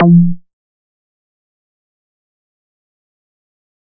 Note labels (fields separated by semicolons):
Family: bass; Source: synthesizer; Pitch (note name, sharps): F3; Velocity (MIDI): 50; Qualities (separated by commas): fast decay, percussive